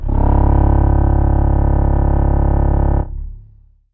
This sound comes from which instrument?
acoustic reed instrument